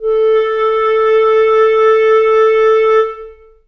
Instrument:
acoustic reed instrument